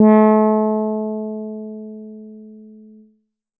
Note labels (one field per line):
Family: bass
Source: synthesizer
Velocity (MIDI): 127